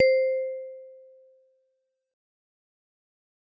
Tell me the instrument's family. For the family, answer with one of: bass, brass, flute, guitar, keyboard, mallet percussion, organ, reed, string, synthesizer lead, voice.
mallet percussion